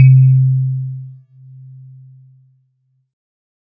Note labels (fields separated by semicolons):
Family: keyboard; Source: synthesizer; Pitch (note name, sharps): C3; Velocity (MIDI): 75